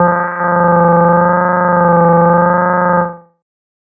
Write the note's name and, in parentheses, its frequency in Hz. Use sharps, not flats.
F3 (174.6 Hz)